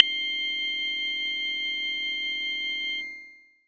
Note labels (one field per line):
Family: bass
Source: synthesizer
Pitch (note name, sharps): C6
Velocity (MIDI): 100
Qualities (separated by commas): multiphonic